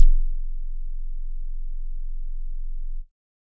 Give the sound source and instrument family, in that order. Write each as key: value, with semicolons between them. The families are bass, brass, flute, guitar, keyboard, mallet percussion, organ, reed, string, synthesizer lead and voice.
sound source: electronic; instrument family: keyboard